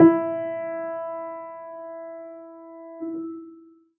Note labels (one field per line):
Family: keyboard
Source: acoustic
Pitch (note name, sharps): E4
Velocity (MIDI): 50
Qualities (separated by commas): long release, reverb